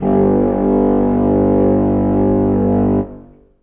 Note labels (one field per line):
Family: reed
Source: acoustic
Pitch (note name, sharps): G1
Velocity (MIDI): 50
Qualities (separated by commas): reverb